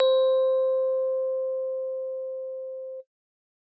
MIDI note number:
72